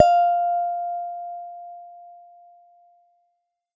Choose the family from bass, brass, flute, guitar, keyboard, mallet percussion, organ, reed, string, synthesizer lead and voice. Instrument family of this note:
guitar